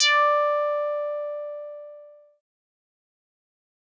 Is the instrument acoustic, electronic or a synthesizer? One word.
synthesizer